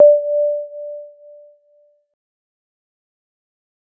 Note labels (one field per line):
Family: keyboard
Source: electronic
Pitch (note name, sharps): D5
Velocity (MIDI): 50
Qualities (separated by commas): dark, fast decay